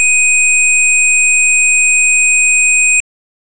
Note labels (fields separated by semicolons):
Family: organ; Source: electronic; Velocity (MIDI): 127; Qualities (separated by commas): bright